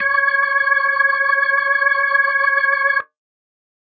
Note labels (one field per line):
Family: organ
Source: electronic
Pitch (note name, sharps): C#5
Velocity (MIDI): 25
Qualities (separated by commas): reverb